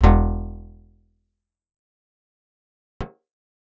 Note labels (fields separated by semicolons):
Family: guitar; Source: acoustic; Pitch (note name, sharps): E1; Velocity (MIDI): 75; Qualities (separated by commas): fast decay, percussive, reverb